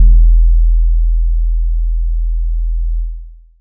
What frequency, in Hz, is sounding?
41.2 Hz